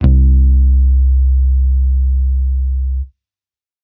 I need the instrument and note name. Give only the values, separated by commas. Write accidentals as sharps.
electronic bass, C2